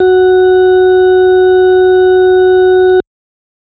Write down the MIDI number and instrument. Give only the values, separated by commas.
66, electronic organ